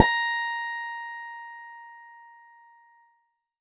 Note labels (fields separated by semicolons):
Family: keyboard; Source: electronic; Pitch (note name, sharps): A#5; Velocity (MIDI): 25